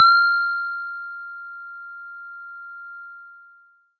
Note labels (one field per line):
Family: mallet percussion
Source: acoustic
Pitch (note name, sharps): F6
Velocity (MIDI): 100